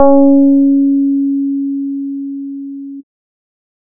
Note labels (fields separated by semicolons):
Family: bass; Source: synthesizer; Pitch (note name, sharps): C#4; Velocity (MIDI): 25